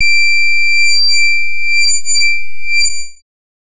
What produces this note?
synthesizer bass